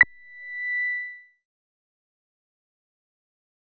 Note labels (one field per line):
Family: bass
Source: synthesizer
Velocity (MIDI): 25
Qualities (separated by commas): fast decay